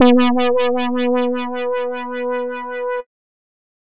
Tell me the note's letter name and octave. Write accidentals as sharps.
B3